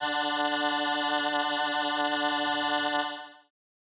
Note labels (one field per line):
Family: keyboard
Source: synthesizer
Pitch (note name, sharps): D3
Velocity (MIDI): 127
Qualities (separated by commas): bright